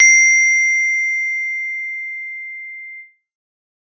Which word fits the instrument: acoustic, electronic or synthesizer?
acoustic